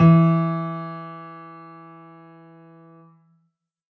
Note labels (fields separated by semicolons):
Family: keyboard; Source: acoustic; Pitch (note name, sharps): E3; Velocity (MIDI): 100